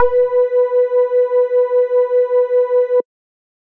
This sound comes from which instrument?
synthesizer bass